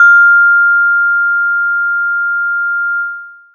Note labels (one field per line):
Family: mallet percussion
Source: acoustic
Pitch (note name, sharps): F6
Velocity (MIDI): 50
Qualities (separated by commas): long release